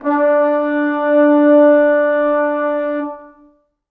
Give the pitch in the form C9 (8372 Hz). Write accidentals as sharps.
D4 (293.7 Hz)